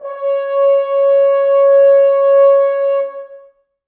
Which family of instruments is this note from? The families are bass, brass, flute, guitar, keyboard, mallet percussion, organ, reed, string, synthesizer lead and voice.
brass